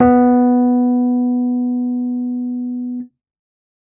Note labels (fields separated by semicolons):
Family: keyboard; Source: electronic; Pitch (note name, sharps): B3; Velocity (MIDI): 100